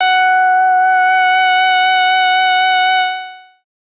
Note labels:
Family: bass; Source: synthesizer; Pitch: F#5; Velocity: 50; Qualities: distorted, long release

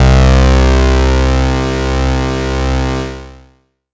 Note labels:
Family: bass; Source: synthesizer; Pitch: C2; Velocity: 100; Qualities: bright, distorted, long release

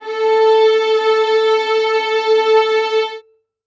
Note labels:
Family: string; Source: acoustic; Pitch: A4; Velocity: 100; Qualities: reverb

